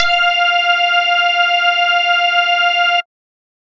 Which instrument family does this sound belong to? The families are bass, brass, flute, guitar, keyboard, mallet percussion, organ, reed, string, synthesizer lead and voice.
bass